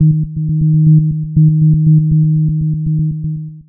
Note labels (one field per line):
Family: synthesizer lead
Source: synthesizer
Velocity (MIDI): 75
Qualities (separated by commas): dark, long release, tempo-synced